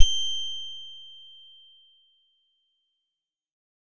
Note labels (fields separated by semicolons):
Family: guitar; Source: synthesizer; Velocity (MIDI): 75; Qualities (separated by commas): bright